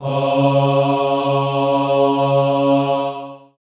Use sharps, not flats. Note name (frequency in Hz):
C#3 (138.6 Hz)